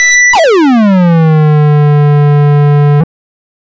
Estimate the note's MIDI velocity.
127